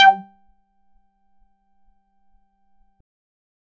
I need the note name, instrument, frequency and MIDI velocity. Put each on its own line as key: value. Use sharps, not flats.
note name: G5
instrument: synthesizer bass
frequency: 784 Hz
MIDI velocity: 50